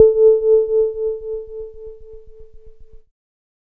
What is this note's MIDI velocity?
127